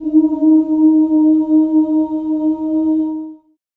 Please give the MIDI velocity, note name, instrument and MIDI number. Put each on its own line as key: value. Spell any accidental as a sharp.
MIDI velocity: 100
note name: D#4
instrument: acoustic voice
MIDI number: 63